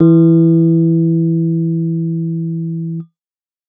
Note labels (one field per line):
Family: keyboard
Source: electronic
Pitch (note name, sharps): E3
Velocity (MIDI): 50